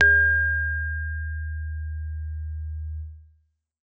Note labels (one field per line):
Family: keyboard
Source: acoustic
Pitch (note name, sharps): D#2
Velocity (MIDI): 127